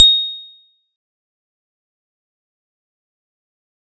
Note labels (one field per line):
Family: mallet percussion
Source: acoustic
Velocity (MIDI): 25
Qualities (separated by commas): bright, fast decay, percussive